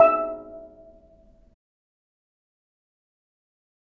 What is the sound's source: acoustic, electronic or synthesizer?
acoustic